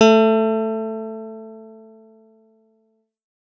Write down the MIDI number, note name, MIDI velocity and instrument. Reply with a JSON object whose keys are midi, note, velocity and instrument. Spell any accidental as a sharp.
{"midi": 57, "note": "A3", "velocity": 100, "instrument": "electronic guitar"}